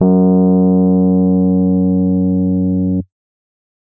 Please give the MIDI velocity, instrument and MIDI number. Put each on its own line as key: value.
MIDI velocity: 100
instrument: electronic keyboard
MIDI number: 42